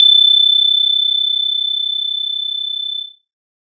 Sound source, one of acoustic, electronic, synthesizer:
synthesizer